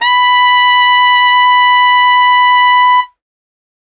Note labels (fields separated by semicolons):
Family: reed; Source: acoustic; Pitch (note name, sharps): B5; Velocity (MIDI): 50; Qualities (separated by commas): bright